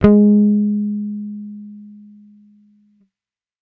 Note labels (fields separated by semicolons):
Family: bass; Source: electronic; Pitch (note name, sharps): G#3; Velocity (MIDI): 127